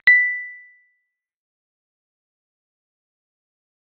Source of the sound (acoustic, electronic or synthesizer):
synthesizer